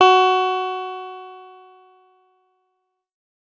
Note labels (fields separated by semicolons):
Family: guitar; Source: electronic; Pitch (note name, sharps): F#4; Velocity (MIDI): 50